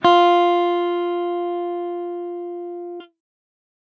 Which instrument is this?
electronic guitar